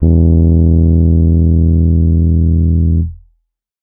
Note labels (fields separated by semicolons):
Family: keyboard; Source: electronic; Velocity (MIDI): 100; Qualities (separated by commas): distorted